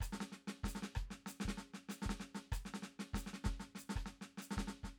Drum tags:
maracatu, beat, 96 BPM, 4/4, hi-hat pedal, snare, cross-stick, kick

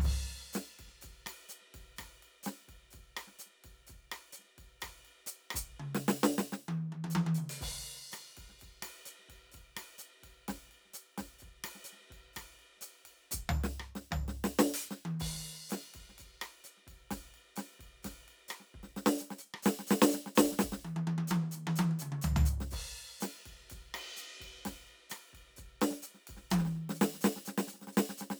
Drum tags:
bossa nova, beat, 127 BPM, 4/4, crash, ride, closed hi-hat, hi-hat pedal, snare, cross-stick, high tom, mid tom, floor tom, kick

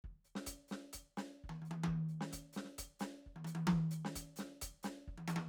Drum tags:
Dominican merengue, beat, 130 BPM, 4/4, closed hi-hat, hi-hat pedal, snare, high tom, kick

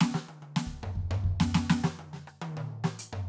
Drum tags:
hip-hop, fill, 140 BPM, 4/4, closed hi-hat, snare, cross-stick, high tom, mid tom, floor tom, kick

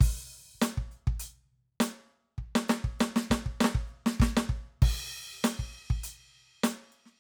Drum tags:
Latin funk, beat, 100 BPM, 4/4, crash, ride, closed hi-hat, open hi-hat, hi-hat pedal, snare, kick

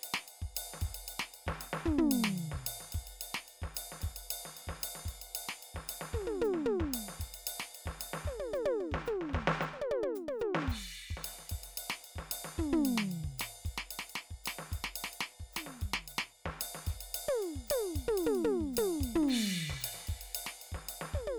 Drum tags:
songo, beat, 112 BPM, 4/4, crash, ride, ride bell, open hi-hat, hi-hat pedal, snare, high tom, mid tom, floor tom, kick

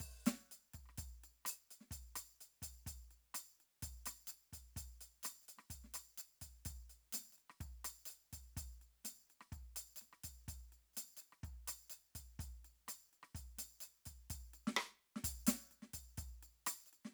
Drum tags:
Middle Eastern, beat, 126 BPM, 4/4, percussion, snare, cross-stick, kick

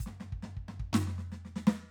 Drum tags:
fast funk, fill, 125 BPM, 4/4, hi-hat pedal, snare, floor tom, kick

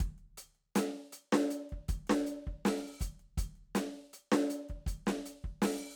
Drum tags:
funk, beat, 80 BPM, 4/4, closed hi-hat, open hi-hat, hi-hat pedal, snare, kick

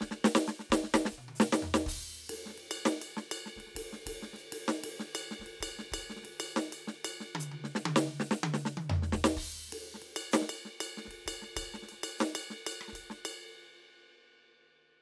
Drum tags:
Afro-Cuban, beat, 128 BPM, 4/4, crash, ride, ride bell, open hi-hat, hi-hat pedal, snare, cross-stick, high tom, mid tom, floor tom, kick

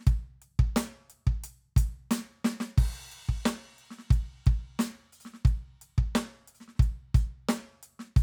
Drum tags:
rock, beat, 88 BPM, 4/4, crash, closed hi-hat, snare, kick

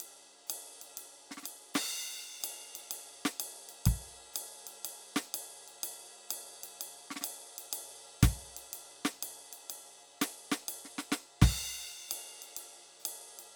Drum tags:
swing, beat, 124 BPM, 4/4, crash, ride, hi-hat pedal, snare, kick

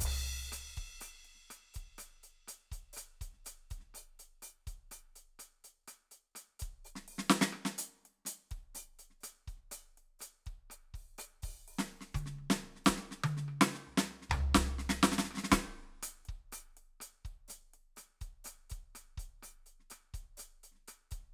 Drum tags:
cha-cha, beat, 124 BPM, 4/4, crash, closed hi-hat, open hi-hat, hi-hat pedal, snare, cross-stick, high tom, floor tom, kick

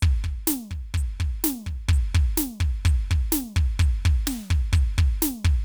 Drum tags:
rock, beat, 128 BPM, 4/4, closed hi-hat, hi-hat pedal, snare, kick

